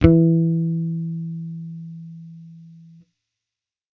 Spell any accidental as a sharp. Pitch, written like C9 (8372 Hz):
E3 (164.8 Hz)